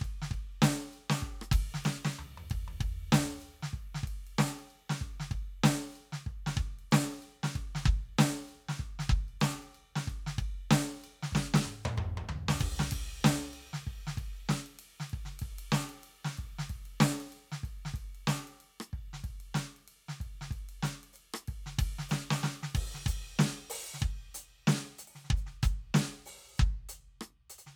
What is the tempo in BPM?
95 BPM